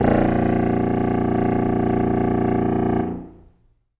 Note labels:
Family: reed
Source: acoustic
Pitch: A#0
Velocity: 50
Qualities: reverb

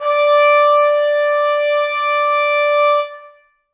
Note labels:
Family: brass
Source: acoustic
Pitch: D5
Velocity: 75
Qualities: reverb

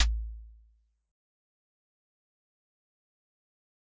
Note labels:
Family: mallet percussion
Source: acoustic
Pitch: A1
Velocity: 25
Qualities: fast decay, percussive

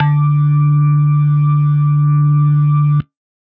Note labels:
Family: organ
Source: electronic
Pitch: D3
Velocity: 127

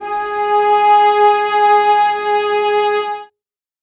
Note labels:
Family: string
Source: acoustic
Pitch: G#4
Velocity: 50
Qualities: reverb

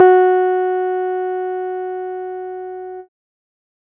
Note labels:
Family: keyboard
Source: electronic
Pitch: F#4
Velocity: 25

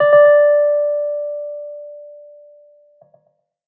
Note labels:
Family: keyboard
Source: electronic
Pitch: D5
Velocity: 100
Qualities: tempo-synced

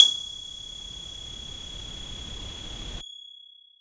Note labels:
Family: voice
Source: synthesizer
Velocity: 50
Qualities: distorted

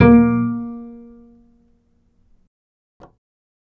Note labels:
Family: bass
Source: electronic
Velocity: 100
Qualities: fast decay, reverb

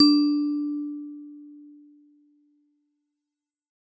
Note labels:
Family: mallet percussion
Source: acoustic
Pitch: D4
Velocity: 100

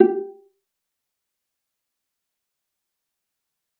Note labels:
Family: string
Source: acoustic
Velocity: 75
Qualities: fast decay, percussive, reverb

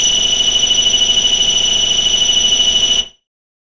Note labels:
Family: bass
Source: synthesizer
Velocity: 50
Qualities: bright, distorted

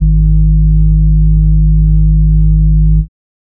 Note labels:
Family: organ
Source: electronic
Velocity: 127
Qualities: dark

